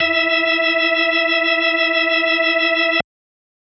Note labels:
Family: organ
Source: electronic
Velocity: 100

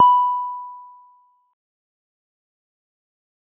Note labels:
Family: guitar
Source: synthesizer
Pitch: B5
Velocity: 50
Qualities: dark, fast decay

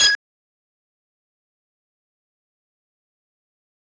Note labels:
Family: bass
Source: synthesizer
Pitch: G#6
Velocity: 75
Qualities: fast decay, percussive

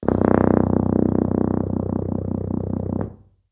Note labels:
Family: brass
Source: acoustic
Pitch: B0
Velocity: 75

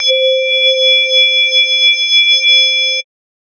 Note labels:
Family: mallet percussion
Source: synthesizer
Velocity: 75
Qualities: multiphonic, non-linear envelope

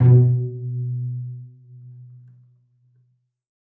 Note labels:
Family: string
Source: acoustic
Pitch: B2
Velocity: 50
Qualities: dark, reverb

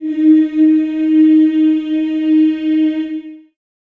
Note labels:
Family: voice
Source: acoustic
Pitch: D#4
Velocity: 50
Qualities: reverb

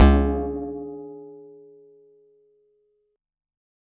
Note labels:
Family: guitar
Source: electronic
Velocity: 75

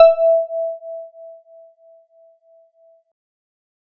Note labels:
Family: keyboard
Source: electronic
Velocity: 50

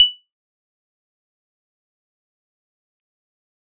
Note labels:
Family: keyboard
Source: electronic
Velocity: 127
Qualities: bright, fast decay, percussive

